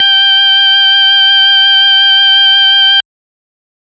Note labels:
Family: organ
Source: electronic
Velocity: 100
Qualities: distorted

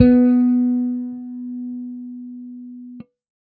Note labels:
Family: bass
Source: electronic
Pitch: B3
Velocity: 25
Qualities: dark

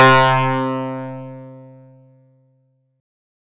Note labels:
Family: guitar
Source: acoustic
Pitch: C3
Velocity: 127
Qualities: bright, distorted

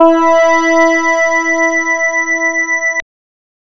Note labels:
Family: bass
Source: synthesizer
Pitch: E4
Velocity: 75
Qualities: distorted, multiphonic

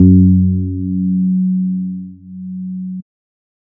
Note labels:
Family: bass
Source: synthesizer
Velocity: 127

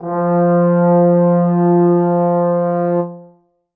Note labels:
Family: brass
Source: acoustic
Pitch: F3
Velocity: 75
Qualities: dark, reverb

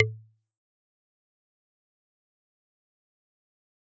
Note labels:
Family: mallet percussion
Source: acoustic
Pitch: A2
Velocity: 100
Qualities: fast decay, percussive

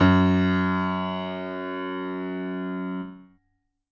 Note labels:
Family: keyboard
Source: acoustic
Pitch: F#2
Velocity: 100

